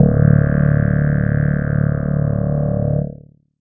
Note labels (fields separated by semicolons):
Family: keyboard; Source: electronic; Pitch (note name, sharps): D1; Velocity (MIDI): 50; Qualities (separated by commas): distorted, multiphonic